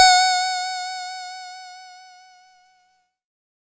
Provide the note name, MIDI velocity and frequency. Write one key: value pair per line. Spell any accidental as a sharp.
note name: F#5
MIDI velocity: 50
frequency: 740 Hz